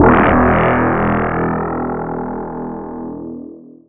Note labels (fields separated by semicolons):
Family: mallet percussion; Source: electronic; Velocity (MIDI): 50; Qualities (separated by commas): bright, distorted, long release, non-linear envelope